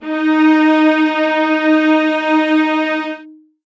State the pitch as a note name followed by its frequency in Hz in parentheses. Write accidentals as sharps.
D#4 (311.1 Hz)